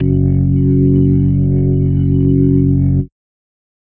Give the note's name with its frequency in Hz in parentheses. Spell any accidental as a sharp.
F#1 (46.25 Hz)